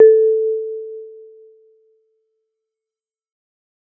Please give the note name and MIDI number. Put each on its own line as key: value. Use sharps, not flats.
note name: A4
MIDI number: 69